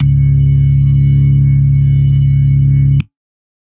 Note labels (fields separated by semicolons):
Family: organ; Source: electronic; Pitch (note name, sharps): C#1; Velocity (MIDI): 127